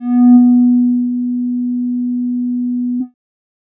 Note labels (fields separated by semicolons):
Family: bass; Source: synthesizer; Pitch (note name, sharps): B3; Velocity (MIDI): 75; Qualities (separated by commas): dark